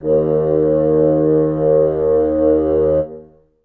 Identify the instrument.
acoustic reed instrument